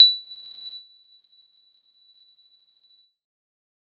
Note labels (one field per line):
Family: mallet percussion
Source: electronic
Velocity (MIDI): 75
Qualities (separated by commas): bright, non-linear envelope, percussive